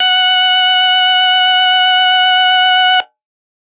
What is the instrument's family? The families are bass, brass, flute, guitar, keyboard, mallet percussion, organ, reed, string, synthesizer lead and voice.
organ